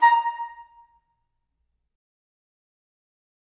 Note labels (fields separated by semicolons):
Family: flute; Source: acoustic; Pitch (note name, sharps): A#5; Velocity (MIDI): 127; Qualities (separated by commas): fast decay, reverb